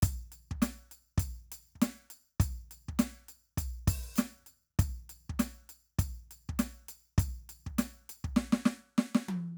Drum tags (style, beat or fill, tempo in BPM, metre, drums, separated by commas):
rock, beat, 100 BPM, 4/4, percussion, snare, high tom, kick